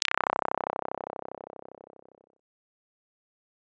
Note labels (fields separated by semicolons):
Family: bass; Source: synthesizer; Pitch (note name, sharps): C1; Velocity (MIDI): 50; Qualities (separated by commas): bright, distorted, fast decay